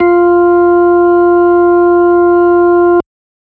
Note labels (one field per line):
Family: organ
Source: electronic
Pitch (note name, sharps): F4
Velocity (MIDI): 50